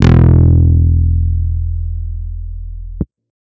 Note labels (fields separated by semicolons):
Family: guitar; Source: electronic; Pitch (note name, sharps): E1; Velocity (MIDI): 75; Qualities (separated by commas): bright, distorted